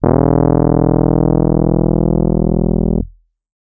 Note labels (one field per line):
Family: keyboard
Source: electronic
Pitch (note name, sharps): E1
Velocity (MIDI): 127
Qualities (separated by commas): distorted